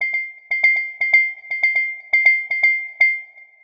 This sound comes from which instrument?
synthesizer mallet percussion instrument